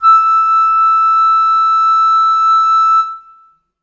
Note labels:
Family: flute; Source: acoustic; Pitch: E6; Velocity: 25; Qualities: reverb

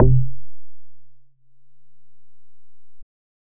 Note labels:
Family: bass; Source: synthesizer; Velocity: 25

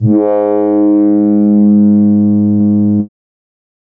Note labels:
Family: keyboard; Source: synthesizer; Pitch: G#2; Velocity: 127

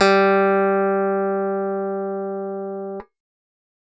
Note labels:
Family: keyboard; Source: electronic; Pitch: G3; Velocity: 50

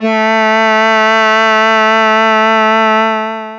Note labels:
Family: voice; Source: synthesizer; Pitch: A3; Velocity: 100; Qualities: distorted, long release

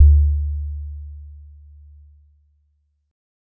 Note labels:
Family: mallet percussion; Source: acoustic; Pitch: D2; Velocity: 25; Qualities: dark

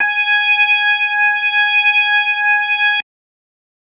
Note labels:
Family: organ; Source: electronic; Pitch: G#5; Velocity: 50

